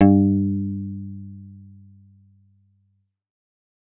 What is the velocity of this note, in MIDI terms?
127